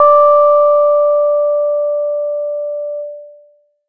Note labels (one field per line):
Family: bass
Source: synthesizer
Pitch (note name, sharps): D5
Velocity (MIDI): 25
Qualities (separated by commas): distorted, long release